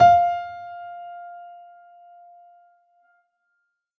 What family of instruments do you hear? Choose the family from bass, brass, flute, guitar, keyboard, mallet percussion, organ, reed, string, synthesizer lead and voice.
keyboard